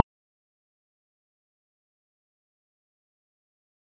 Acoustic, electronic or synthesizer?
electronic